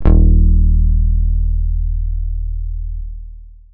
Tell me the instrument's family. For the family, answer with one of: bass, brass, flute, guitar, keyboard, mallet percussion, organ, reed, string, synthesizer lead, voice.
guitar